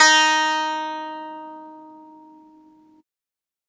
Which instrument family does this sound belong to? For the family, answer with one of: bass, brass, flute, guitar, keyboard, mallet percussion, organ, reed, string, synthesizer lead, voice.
guitar